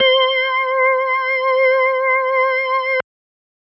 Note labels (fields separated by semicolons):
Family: organ; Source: electronic; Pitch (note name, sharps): C5; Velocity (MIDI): 25